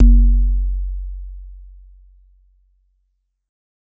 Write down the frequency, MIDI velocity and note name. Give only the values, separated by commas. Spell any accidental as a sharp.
46.25 Hz, 127, F#1